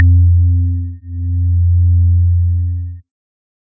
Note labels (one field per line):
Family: organ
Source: electronic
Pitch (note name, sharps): F2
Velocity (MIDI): 25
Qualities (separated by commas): dark